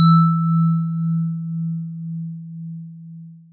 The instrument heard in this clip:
acoustic mallet percussion instrument